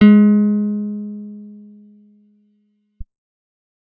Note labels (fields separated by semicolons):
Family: guitar; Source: acoustic; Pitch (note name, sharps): G#3; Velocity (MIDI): 50